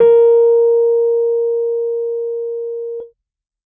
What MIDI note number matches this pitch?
70